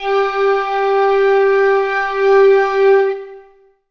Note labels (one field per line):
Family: flute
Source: acoustic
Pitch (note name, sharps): G4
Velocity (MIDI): 50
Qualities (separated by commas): long release, reverb